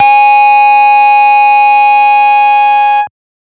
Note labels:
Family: bass; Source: synthesizer; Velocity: 50; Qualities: bright, distorted, multiphonic

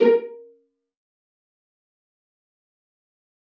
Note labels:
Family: string; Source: acoustic; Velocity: 75; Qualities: fast decay, percussive, reverb

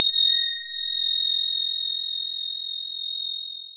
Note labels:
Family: mallet percussion; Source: electronic; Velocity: 100; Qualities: bright, distorted, long release, non-linear envelope

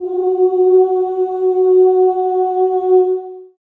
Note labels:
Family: voice; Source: acoustic; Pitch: F#4; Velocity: 127; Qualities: long release, reverb

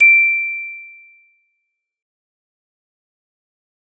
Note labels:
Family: mallet percussion; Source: acoustic; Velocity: 75; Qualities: fast decay

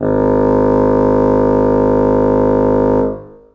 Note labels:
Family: reed; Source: acoustic; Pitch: G#1; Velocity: 75; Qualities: long release, reverb

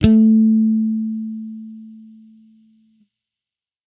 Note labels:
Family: bass; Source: electronic; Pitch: A3; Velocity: 127; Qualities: distorted

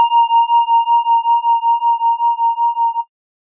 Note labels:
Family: organ; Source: electronic; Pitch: A#5; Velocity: 100

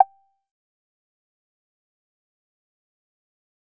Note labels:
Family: bass; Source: synthesizer; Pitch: G5; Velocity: 75; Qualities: fast decay, percussive

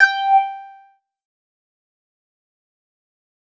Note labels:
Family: bass; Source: synthesizer; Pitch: G5; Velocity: 50; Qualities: distorted, fast decay

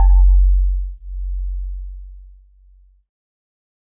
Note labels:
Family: keyboard; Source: electronic; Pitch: F#1; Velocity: 100; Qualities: multiphonic

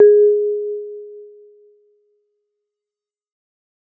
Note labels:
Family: mallet percussion; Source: acoustic; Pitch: G#4; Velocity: 50; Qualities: fast decay

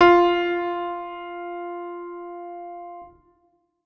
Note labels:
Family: organ; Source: electronic; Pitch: F4; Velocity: 100; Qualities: reverb

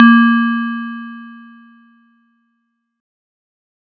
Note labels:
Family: mallet percussion; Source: acoustic; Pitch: A#3; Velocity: 50

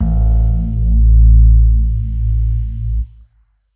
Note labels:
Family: keyboard; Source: electronic; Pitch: A1; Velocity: 50; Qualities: dark

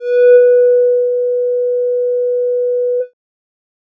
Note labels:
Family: bass; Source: synthesizer; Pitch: B4; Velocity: 100; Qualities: dark

